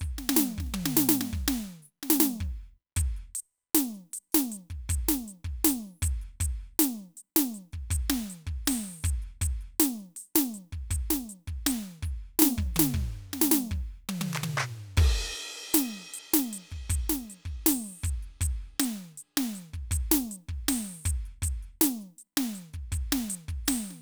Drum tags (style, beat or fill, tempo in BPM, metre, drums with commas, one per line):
funk
beat
80 BPM
4/4
ride, closed hi-hat, open hi-hat, hi-hat pedal, percussion, snare, high tom, mid tom, kick